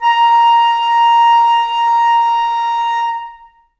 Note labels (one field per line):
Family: flute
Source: acoustic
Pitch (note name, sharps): A#5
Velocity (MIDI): 25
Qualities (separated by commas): long release, reverb